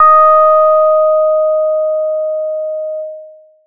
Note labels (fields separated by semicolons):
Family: bass; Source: synthesizer; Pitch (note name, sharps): D#5; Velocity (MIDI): 50; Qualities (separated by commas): distorted, long release